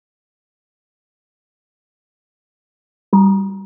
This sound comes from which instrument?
synthesizer mallet percussion instrument